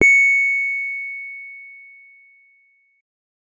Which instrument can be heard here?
electronic keyboard